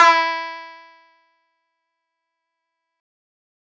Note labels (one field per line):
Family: guitar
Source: synthesizer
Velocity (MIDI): 100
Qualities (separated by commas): bright